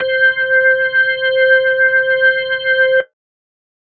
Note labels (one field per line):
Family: organ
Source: electronic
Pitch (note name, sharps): C5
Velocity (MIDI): 25